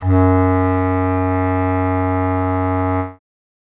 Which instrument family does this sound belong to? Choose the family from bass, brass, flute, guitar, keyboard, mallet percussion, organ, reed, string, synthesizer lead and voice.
reed